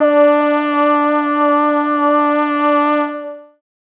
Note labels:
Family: voice; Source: synthesizer; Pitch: D4; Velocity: 75; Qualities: long release

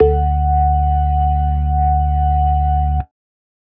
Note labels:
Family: organ; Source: electronic; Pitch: D2; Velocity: 100

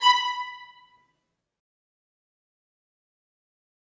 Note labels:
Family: string; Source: acoustic; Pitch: B5; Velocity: 25; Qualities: fast decay, reverb

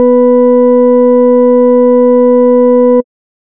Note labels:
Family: bass; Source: synthesizer; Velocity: 50; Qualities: distorted

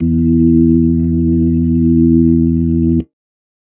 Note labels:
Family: organ; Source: electronic; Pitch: E2; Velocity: 127; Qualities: dark

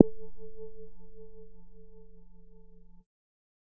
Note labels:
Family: bass; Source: synthesizer; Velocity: 25; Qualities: dark, distorted

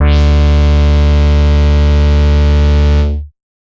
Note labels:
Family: bass; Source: synthesizer; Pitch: D2; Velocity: 127; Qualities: bright, distorted

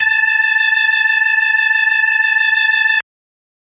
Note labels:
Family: organ; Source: electronic; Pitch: A5; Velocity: 75

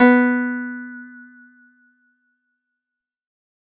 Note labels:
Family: guitar; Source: acoustic; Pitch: B3; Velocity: 50

